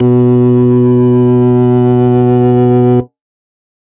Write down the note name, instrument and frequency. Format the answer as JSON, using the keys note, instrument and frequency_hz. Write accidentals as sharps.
{"note": "B2", "instrument": "electronic organ", "frequency_hz": 123.5}